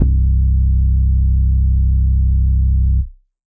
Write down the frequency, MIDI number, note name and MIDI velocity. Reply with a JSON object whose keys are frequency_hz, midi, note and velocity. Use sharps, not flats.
{"frequency_hz": 32.7, "midi": 24, "note": "C1", "velocity": 50}